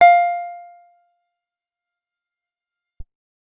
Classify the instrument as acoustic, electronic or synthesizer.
acoustic